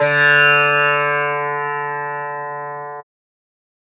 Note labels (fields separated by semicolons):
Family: guitar; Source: acoustic; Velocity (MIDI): 50; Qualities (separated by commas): bright, multiphonic, reverb